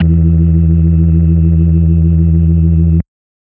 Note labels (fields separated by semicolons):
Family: organ; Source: electronic; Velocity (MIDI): 25; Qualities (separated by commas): dark